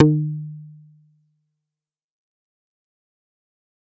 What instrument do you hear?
synthesizer bass